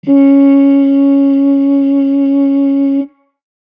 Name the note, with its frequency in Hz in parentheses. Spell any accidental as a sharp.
C#4 (277.2 Hz)